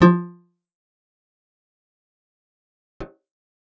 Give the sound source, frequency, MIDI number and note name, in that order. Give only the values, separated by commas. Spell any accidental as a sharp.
acoustic, 174.6 Hz, 53, F3